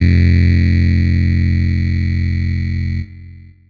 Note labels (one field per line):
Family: keyboard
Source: electronic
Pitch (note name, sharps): F1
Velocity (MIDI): 100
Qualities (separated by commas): bright, distorted, long release